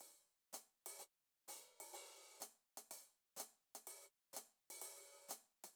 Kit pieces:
closed hi-hat, open hi-hat and hi-hat pedal